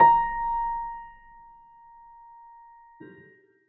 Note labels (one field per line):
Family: keyboard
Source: acoustic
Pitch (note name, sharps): A#5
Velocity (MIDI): 50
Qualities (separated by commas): reverb